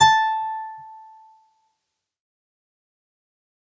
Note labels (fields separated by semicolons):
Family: string; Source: acoustic; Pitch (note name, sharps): A5; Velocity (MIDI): 25; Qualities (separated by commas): bright, fast decay, reverb